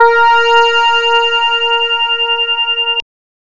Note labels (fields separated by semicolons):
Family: bass; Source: synthesizer; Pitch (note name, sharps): A#4; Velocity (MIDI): 75; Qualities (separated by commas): distorted, multiphonic